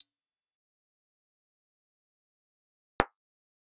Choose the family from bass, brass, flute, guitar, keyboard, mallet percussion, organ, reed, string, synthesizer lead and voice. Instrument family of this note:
guitar